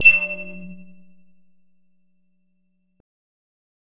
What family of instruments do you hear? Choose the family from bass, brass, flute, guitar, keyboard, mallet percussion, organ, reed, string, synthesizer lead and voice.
bass